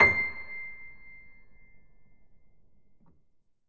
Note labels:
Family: keyboard; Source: acoustic; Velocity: 50; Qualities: reverb

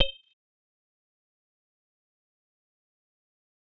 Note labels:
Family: mallet percussion; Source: synthesizer; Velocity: 25; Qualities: fast decay, multiphonic, percussive

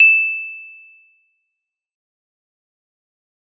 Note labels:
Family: mallet percussion; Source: acoustic; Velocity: 127; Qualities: bright, fast decay, percussive

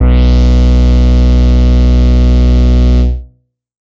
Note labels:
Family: bass; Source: synthesizer; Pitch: B1; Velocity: 25; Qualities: distorted

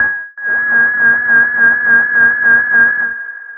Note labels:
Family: bass; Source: synthesizer; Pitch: G#6; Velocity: 25; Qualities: long release, reverb

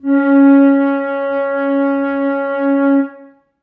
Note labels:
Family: flute; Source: acoustic; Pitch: C#4; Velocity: 25; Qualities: reverb

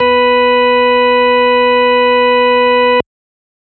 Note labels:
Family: organ; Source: electronic; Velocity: 127

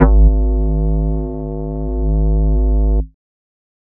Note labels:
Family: flute; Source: synthesizer; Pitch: G#1; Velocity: 127

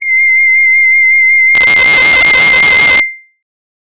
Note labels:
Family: voice; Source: synthesizer; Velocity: 25

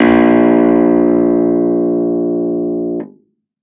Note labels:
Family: keyboard; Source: electronic; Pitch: A#1; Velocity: 75; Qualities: distorted

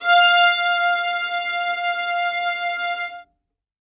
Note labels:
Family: string; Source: acoustic; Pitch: F5; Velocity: 127; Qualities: reverb

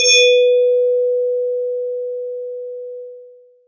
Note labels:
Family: mallet percussion; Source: electronic; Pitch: B4; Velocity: 127; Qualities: multiphonic

